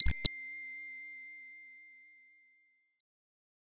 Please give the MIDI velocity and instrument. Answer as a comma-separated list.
127, synthesizer bass